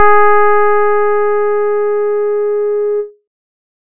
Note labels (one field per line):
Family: keyboard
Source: electronic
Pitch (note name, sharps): G#4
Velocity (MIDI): 127